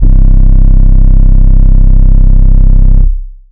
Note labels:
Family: organ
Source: electronic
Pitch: C1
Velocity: 127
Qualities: dark, long release

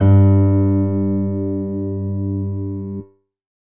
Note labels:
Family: keyboard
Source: electronic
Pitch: G2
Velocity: 50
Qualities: reverb

